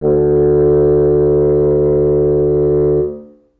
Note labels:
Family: reed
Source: acoustic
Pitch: D2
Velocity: 50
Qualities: reverb

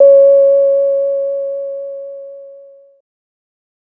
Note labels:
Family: bass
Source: synthesizer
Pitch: C#5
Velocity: 50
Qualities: distorted

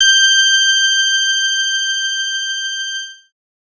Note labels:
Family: bass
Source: synthesizer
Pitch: G6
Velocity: 25

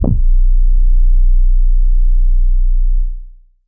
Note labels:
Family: bass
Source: synthesizer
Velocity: 25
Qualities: distorted, long release, tempo-synced

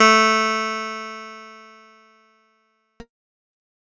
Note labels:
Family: keyboard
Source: electronic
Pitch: A3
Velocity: 75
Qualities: bright

